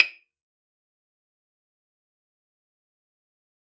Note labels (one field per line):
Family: string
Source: acoustic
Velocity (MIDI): 127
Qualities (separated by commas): fast decay, percussive, reverb